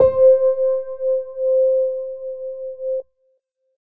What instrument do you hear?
electronic keyboard